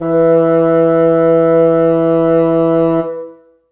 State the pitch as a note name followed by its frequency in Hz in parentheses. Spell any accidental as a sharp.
E3 (164.8 Hz)